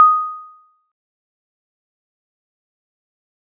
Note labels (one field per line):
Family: mallet percussion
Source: acoustic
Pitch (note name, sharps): D#6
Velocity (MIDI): 25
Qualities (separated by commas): fast decay, percussive